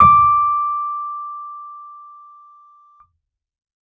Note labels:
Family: keyboard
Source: electronic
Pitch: D6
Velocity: 100

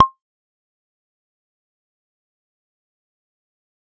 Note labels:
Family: bass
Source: synthesizer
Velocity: 100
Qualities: fast decay, percussive

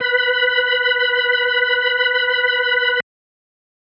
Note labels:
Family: organ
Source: electronic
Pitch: B4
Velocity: 127

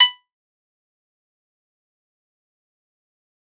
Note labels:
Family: guitar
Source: acoustic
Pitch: B5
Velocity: 75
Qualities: fast decay, percussive

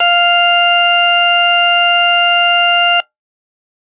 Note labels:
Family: organ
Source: electronic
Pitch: F5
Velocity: 50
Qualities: bright

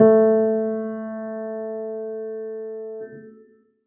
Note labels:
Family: keyboard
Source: acoustic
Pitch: A3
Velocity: 50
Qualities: reverb

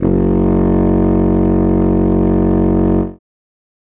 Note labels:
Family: reed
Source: acoustic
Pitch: F#1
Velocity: 75

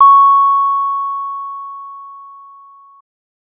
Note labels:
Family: bass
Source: synthesizer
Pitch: C#6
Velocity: 25

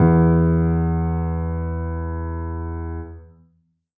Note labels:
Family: keyboard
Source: acoustic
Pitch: E2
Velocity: 75

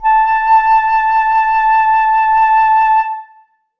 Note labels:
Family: flute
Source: acoustic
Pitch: A5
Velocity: 50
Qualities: reverb

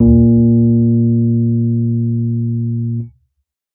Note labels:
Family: keyboard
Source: electronic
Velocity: 75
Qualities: dark, distorted

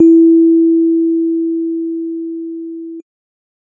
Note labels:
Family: keyboard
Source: electronic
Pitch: E4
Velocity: 50

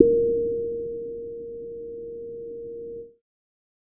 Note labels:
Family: bass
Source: synthesizer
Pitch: A#4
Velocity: 100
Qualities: dark

